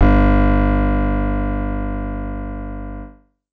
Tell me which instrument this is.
synthesizer keyboard